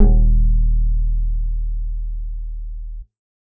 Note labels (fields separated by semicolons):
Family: bass; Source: synthesizer; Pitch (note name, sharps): D#1; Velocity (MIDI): 127; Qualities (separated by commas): dark, reverb